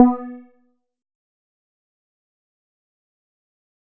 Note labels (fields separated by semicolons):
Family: bass; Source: synthesizer; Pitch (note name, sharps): B3; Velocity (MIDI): 127; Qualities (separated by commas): dark, fast decay, percussive